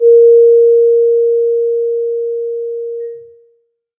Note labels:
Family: mallet percussion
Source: acoustic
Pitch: A#4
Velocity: 50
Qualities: reverb

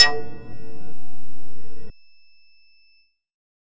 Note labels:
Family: bass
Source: synthesizer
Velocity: 75

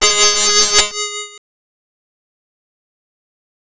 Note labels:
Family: bass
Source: synthesizer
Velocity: 75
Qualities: bright, distorted, fast decay, multiphonic

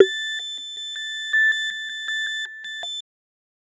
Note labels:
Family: bass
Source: synthesizer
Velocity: 75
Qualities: bright, tempo-synced

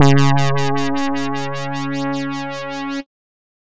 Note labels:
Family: bass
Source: synthesizer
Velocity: 127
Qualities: distorted

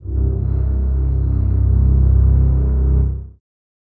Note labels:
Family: string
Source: acoustic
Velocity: 25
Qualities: dark, reverb

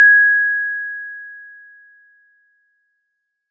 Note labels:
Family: mallet percussion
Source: acoustic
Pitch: G#6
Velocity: 100

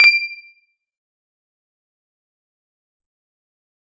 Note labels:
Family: guitar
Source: electronic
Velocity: 25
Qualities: fast decay, percussive

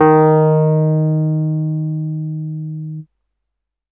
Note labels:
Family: keyboard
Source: electronic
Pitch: D#3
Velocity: 100

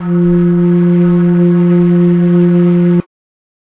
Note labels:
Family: flute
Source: acoustic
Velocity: 25

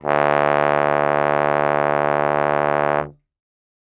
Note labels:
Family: brass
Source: acoustic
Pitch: D2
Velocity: 75

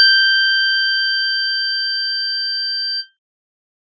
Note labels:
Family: organ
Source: electronic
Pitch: G6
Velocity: 25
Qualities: bright

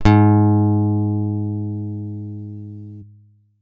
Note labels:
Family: guitar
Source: electronic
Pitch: G#2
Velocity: 127

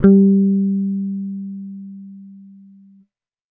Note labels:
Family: bass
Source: electronic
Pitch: G3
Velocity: 50

